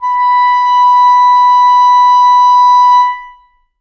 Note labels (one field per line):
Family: reed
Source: acoustic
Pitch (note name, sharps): B5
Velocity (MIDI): 100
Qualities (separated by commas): reverb